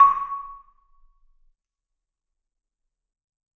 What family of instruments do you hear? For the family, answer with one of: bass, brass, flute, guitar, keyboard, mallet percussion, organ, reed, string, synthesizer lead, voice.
mallet percussion